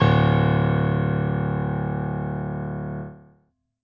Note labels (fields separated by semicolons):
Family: keyboard; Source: acoustic; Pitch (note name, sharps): D1; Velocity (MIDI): 100